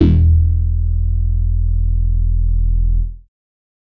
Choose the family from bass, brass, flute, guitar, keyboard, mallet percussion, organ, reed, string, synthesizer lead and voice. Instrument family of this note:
bass